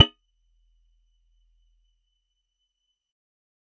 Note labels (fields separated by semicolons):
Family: guitar; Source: acoustic; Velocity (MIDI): 75; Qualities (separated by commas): percussive